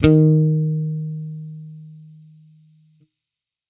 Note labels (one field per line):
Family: bass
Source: electronic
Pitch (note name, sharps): D#3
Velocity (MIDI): 100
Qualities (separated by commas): distorted